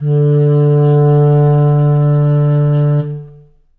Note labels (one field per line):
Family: reed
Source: acoustic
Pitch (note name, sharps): D3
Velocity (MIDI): 50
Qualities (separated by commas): dark, long release, reverb